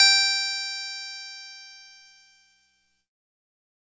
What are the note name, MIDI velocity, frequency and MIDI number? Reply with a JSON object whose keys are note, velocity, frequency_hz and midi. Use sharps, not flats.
{"note": "G5", "velocity": 50, "frequency_hz": 784, "midi": 79}